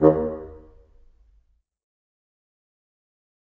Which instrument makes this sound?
acoustic reed instrument